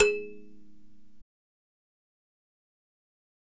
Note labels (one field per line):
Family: mallet percussion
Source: acoustic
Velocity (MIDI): 100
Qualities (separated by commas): fast decay, reverb